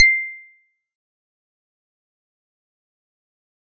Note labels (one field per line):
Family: mallet percussion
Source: acoustic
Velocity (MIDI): 75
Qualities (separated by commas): fast decay, percussive